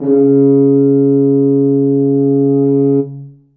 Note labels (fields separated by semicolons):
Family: brass; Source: acoustic; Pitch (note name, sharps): C#3; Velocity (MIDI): 127; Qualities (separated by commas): dark, reverb